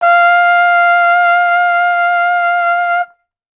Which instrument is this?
acoustic brass instrument